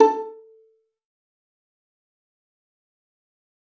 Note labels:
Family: string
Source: acoustic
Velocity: 25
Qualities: fast decay, percussive, reverb

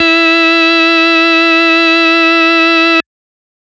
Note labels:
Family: organ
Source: electronic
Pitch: E4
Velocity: 127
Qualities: distorted

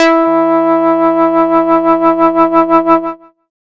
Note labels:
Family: bass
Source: synthesizer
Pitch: E4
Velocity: 127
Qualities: distorted

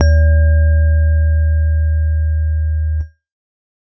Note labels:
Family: keyboard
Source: electronic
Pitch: D#2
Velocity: 127

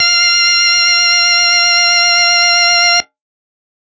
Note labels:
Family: organ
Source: electronic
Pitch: F5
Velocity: 127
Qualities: bright

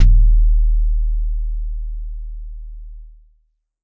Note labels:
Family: bass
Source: synthesizer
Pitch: D#1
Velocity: 50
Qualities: distorted

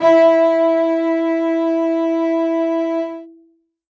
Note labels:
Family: string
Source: acoustic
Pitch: E4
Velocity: 127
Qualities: reverb

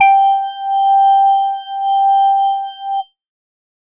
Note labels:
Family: organ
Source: electronic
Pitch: G5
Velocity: 25

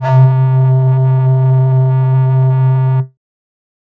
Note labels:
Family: flute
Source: synthesizer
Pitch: C3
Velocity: 100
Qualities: distorted

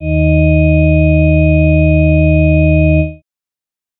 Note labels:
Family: organ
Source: electronic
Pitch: D#2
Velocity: 50

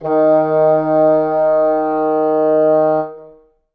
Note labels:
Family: reed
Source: acoustic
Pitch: D#3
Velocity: 25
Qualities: reverb

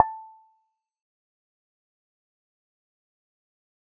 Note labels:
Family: bass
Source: synthesizer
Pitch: A5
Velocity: 25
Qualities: fast decay, percussive

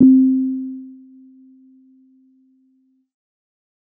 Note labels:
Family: keyboard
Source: electronic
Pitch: C4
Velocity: 127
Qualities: dark

